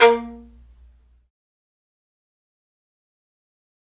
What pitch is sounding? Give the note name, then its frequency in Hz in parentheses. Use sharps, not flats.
A#3 (233.1 Hz)